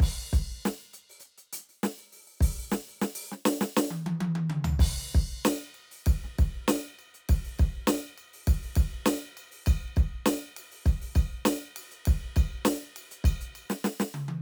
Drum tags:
rock, beat, 100 BPM, 4/4, crash, ride, ride bell, closed hi-hat, open hi-hat, hi-hat pedal, snare, high tom, mid tom, floor tom, kick

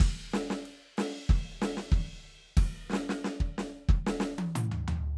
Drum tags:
rock, beat, 92 BPM, 4/4, crash, ride, snare, high tom, mid tom, floor tom, kick

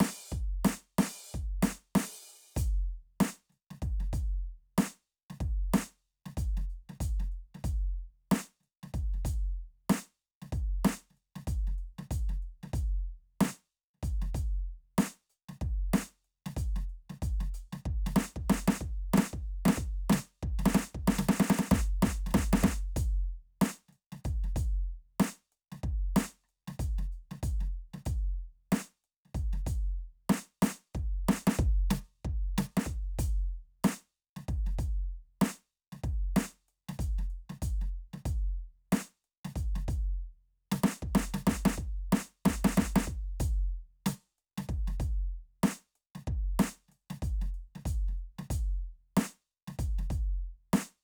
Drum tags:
hip-hop, beat, 94 BPM, 4/4, crash, closed hi-hat, open hi-hat, hi-hat pedal, snare, cross-stick, kick

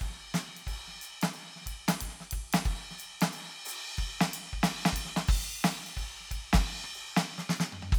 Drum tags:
rock, beat, 90 BPM, 4/4, crash, ride, ride bell, open hi-hat, hi-hat pedal, snare, cross-stick, high tom, kick

